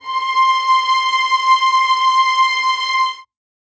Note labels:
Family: string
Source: acoustic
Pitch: C6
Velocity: 50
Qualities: reverb

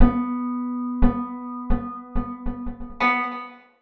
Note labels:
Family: guitar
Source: acoustic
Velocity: 75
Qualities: percussive, reverb

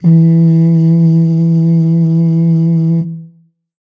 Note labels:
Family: brass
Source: acoustic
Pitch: E3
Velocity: 50

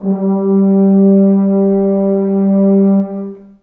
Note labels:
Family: brass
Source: acoustic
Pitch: G3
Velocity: 25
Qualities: dark, long release, reverb

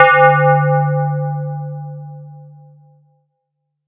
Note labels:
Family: mallet percussion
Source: electronic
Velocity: 127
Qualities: multiphonic

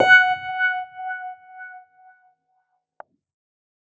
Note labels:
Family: keyboard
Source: electronic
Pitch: F#5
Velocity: 100

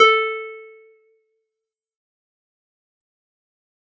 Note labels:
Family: guitar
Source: acoustic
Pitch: A4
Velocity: 75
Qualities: fast decay, percussive

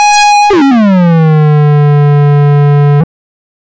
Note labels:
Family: bass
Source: synthesizer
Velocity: 127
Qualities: bright, distorted, non-linear envelope

